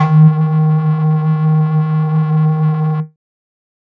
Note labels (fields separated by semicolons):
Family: flute; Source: synthesizer; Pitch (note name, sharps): D#3; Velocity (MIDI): 127; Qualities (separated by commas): distorted